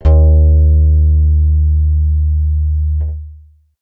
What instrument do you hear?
synthesizer bass